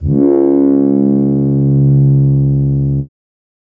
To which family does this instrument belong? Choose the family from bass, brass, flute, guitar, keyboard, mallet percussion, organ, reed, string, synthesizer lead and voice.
keyboard